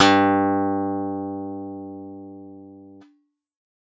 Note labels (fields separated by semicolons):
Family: guitar; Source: synthesizer; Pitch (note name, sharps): G2; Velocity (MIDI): 25